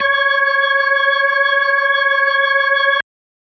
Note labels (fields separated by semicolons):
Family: organ; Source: electronic; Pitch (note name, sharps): C#5; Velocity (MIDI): 75